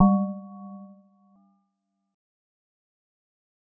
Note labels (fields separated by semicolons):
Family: mallet percussion; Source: synthesizer; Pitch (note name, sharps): G3; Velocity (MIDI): 50; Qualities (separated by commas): fast decay, multiphonic, percussive